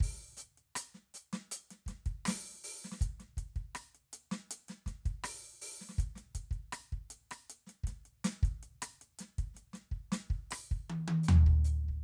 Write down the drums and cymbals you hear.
closed hi-hat, open hi-hat, hi-hat pedal, snare, cross-stick, high tom, floor tom and kick